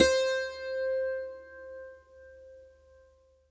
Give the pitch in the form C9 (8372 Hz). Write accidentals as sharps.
C5 (523.3 Hz)